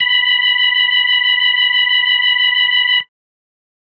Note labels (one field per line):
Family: organ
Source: electronic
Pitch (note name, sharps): B5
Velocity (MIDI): 25